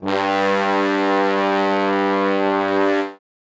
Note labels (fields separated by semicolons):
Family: brass; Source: acoustic; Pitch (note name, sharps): G2; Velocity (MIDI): 100; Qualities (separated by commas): bright, reverb